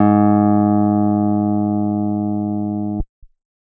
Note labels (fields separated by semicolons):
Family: keyboard; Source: electronic; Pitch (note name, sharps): G#2; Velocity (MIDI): 100; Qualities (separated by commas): distorted